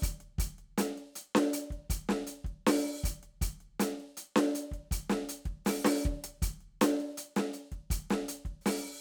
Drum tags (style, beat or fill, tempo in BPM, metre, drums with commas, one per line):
funk
beat
80 BPM
4/4
closed hi-hat, open hi-hat, hi-hat pedal, snare, kick